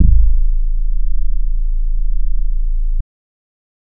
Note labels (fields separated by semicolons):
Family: bass; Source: synthesizer; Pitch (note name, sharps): A0; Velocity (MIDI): 50; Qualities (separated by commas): dark